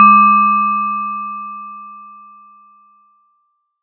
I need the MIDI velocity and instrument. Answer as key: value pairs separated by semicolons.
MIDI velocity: 50; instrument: acoustic mallet percussion instrument